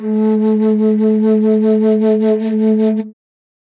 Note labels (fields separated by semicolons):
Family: flute; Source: acoustic; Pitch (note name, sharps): A3; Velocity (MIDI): 100; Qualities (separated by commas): dark